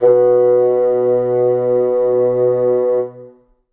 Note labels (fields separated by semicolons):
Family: reed; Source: acoustic; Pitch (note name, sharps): B2; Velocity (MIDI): 25; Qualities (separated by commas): reverb